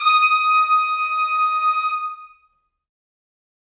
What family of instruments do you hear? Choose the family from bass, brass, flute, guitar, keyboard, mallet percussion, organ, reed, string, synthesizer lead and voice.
brass